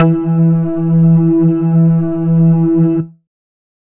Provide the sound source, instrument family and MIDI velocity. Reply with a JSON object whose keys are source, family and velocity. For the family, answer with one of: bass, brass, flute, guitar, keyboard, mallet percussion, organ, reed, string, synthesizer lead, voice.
{"source": "synthesizer", "family": "bass", "velocity": 127}